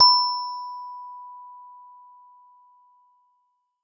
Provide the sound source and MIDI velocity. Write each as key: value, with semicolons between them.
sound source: acoustic; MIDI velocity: 75